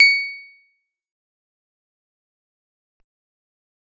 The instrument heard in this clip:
acoustic guitar